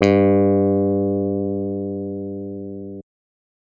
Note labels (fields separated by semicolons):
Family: keyboard; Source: electronic; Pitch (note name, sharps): G2; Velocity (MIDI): 100; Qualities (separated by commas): distorted